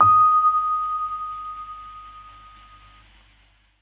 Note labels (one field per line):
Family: keyboard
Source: electronic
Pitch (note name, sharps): D#6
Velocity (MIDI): 25